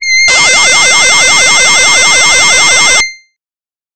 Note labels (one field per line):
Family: voice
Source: synthesizer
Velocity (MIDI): 75